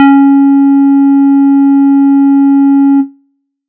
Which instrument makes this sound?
synthesizer bass